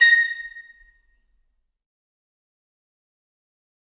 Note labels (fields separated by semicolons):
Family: flute; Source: acoustic; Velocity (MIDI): 50; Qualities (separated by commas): fast decay, percussive, reverb